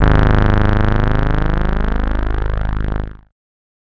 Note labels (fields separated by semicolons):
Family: bass; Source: synthesizer; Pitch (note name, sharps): G#0; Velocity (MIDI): 75; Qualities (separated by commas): bright, distorted